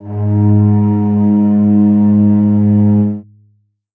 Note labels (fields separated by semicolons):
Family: string; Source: acoustic; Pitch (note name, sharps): G#2; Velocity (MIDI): 25; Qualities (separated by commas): reverb